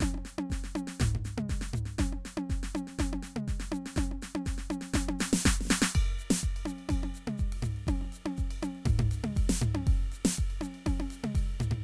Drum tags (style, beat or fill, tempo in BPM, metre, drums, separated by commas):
Latin, beat, 122 BPM, 4/4, ride, ride bell, hi-hat pedal, snare, high tom, mid tom, floor tom, kick